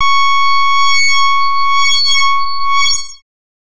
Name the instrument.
synthesizer bass